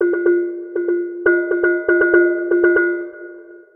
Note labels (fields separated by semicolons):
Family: mallet percussion; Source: synthesizer; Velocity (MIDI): 75; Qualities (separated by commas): long release, multiphonic, percussive, tempo-synced